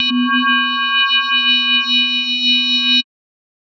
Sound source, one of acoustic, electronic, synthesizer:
synthesizer